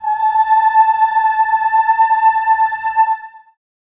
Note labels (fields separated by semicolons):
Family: voice; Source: acoustic; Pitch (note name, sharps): A5; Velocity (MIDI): 127; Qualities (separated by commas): reverb